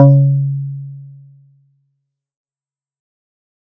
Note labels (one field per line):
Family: guitar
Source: synthesizer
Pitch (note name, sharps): C#3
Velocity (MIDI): 50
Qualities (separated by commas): dark, fast decay